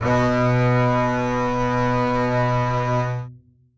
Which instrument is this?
acoustic string instrument